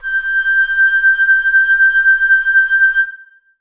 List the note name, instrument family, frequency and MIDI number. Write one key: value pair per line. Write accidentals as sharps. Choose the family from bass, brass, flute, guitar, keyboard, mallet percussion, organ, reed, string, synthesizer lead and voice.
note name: G6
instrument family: flute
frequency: 1568 Hz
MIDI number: 91